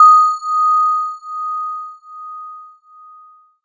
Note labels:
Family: mallet percussion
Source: electronic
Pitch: D#6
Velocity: 25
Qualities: multiphonic

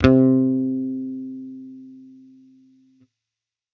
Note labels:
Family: bass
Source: electronic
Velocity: 127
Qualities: distorted

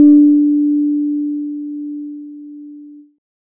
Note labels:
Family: keyboard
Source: electronic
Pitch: D4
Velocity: 25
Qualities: dark

